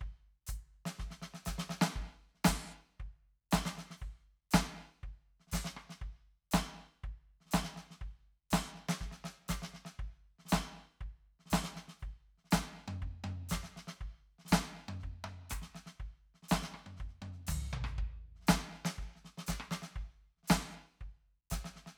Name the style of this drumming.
disco